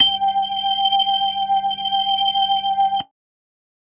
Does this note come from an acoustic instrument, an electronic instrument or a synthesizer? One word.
electronic